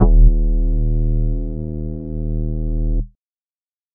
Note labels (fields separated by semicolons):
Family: flute; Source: synthesizer; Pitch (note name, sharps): D#1; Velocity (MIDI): 100